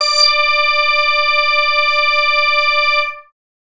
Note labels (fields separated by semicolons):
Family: bass; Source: synthesizer; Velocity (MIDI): 100